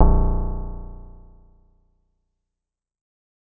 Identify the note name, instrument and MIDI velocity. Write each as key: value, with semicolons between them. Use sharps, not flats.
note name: A#0; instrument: synthesizer bass; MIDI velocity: 127